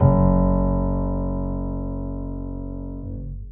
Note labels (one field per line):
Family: keyboard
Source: acoustic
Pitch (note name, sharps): F#1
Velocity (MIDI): 75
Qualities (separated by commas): reverb